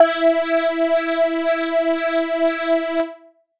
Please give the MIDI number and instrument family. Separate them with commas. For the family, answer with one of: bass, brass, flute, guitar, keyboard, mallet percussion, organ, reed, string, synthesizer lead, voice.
64, keyboard